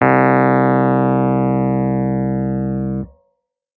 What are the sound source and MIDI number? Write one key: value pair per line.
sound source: electronic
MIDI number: 36